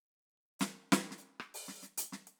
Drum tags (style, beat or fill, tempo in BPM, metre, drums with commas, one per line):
hip-hop
fill
100 BPM
4/4
closed hi-hat, open hi-hat, hi-hat pedal, snare, cross-stick